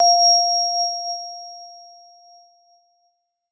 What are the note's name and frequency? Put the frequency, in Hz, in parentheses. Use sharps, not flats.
F5 (698.5 Hz)